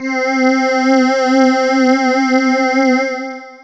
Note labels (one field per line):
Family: voice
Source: synthesizer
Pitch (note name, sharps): C4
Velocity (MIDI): 25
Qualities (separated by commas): distorted, long release